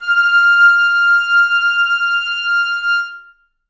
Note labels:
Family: reed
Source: acoustic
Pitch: F6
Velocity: 25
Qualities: reverb

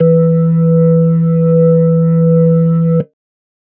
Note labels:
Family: keyboard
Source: electronic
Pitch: E3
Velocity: 75

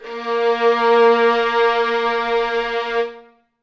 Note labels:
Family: string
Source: acoustic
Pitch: A#3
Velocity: 75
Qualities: reverb

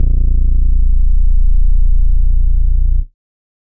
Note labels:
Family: bass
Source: synthesizer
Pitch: A#0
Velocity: 75

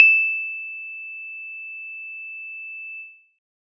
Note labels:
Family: guitar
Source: synthesizer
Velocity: 100

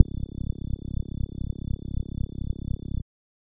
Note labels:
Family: bass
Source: synthesizer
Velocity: 100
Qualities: dark

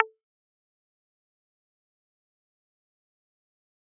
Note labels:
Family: guitar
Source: electronic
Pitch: A4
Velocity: 100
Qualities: fast decay, percussive

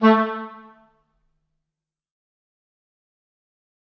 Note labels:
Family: reed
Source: acoustic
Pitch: A3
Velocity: 100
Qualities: fast decay, percussive, reverb

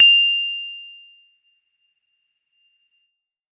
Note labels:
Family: keyboard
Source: electronic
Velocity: 127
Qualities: bright

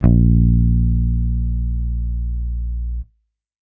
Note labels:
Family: bass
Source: electronic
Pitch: A#1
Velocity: 127

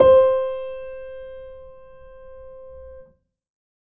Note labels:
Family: keyboard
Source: acoustic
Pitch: C5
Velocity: 50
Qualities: reverb

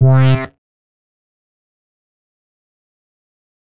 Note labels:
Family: bass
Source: synthesizer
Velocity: 127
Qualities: fast decay, percussive

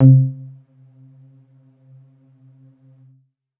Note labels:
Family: keyboard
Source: electronic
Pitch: C3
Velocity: 127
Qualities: dark, percussive, reverb

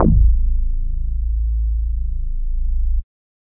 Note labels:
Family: bass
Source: synthesizer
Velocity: 100

